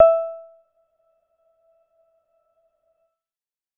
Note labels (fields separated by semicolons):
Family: keyboard; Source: electronic; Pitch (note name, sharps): E5; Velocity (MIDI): 75; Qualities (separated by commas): dark, percussive, reverb